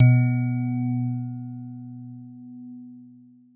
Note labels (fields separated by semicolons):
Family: mallet percussion; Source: acoustic; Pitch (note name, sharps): B2; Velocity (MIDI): 100